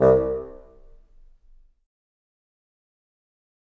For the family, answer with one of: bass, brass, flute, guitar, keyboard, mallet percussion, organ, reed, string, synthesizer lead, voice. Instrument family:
reed